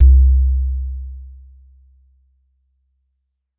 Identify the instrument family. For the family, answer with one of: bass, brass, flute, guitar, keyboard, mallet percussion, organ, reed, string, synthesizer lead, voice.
mallet percussion